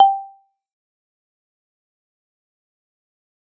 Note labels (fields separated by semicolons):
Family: mallet percussion; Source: acoustic; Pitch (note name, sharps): G5; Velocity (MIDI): 127; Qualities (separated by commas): dark, fast decay, percussive, reverb